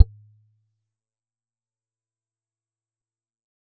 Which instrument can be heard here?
acoustic guitar